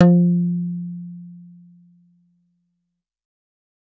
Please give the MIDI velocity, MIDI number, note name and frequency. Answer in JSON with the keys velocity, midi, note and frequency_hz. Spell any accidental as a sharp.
{"velocity": 75, "midi": 53, "note": "F3", "frequency_hz": 174.6}